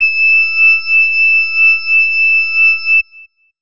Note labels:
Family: flute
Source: acoustic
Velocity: 25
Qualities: bright

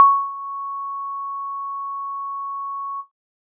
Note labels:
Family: keyboard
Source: electronic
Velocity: 25

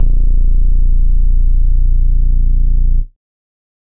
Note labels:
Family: bass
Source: synthesizer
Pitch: A#0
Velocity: 25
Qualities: distorted, multiphonic, tempo-synced

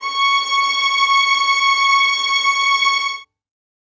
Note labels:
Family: string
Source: acoustic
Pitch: C#6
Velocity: 100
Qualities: reverb

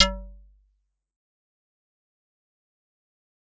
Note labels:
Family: mallet percussion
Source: acoustic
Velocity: 25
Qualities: fast decay, percussive

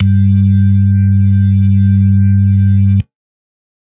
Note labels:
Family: organ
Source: electronic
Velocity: 25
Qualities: dark

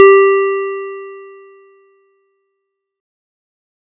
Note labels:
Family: keyboard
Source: electronic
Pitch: G4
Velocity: 127

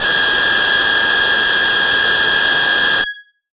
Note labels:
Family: guitar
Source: electronic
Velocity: 100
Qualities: distorted

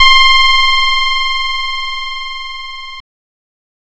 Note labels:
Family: guitar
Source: synthesizer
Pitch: C6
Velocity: 25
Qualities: bright, distorted

